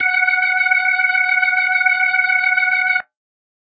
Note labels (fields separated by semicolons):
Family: organ; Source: electronic; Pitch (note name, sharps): F#5; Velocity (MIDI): 50